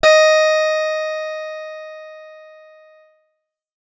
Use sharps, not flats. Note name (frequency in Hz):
D#5 (622.3 Hz)